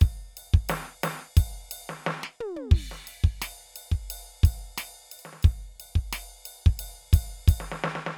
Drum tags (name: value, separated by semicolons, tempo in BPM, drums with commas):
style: rock; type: beat; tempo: 88 BPM; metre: 4/4; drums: crash, ride, snare, high tom, mid tom, kick